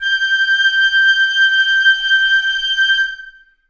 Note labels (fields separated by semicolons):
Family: flute; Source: acoustic; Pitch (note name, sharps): G6; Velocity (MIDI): 25; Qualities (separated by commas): reverb